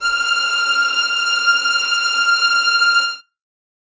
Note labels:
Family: string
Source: acoustic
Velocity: 50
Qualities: bright, non-linear envelope, reverb

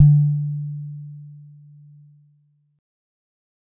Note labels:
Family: mallet percussion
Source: acoustic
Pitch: D3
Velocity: 25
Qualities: dark

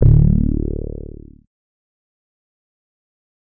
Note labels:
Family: bass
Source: synthesizer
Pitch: D1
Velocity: 127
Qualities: distorted, fast decay

